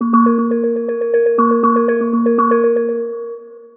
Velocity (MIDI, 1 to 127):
50